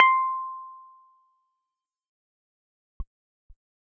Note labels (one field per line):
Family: keyboard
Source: electronic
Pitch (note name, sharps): C6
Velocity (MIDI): 75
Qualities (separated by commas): fast decay